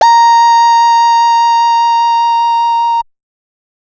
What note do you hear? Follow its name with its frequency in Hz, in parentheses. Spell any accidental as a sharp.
A#5 (932.3 Hz)